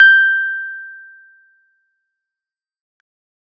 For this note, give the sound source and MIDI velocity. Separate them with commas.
electronic, 50